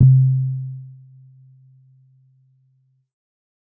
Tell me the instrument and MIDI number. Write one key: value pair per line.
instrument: electronic keyboard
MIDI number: 48